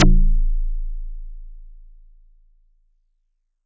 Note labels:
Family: mallet percussion; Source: acoustic; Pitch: A0; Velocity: 100

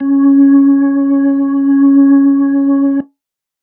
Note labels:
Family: organ; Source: electronic; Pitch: C#4; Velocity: 100

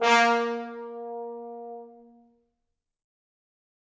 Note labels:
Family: brass; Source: acoustic; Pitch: A#3; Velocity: 25; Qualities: bright, fast decay, reverb

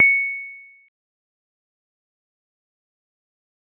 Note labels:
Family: guitar; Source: synthesizer; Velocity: 50; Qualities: dark, fast decay, percussive

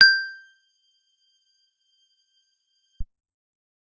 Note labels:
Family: guitar; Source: acoustic; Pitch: G6; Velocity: 75; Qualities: percussive

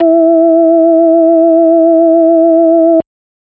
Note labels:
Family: organ; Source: electronic; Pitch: E4; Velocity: 25

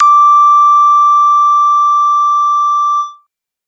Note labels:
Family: bass; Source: synthesizer; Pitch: D6; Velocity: 25; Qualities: bright, distorted

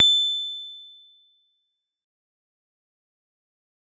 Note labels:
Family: keyboard; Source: electronic; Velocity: 25; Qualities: bright, fast decay

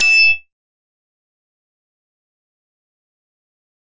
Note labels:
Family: bass; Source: synthesizer; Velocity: 127; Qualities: bright, distorted, fast decay, percussive

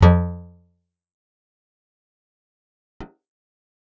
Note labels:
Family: guitar; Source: acoustic; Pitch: F2; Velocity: 127; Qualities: fast decay, percussive, reverb

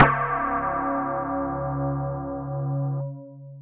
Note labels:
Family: mallet percussion; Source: electronic; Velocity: 100; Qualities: long release

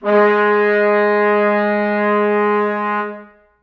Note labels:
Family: brass; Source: acoustic; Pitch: G#3; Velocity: 100; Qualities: reverb

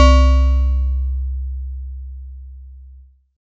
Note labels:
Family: mallet percussion; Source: acoustic; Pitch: C2; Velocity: 127

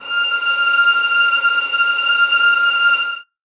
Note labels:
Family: string; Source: acoustic; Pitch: F6; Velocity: 50; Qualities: reverb

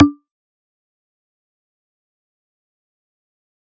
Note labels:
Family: mallet percussion; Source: acoustic; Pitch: D4; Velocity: 75; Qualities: fast decay, percussive

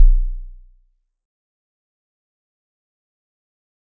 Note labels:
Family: mallet percussion; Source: acoustic; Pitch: B0; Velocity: 25; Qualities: fast decay, percussive

